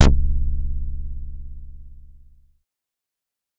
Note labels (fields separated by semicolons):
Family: bass; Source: synthesizer; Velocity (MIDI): 100; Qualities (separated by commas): distorted